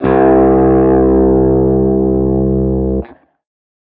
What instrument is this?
electronic guitar